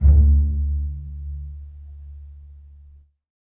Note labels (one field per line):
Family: string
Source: acoustic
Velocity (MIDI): 50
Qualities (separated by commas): dark, reverb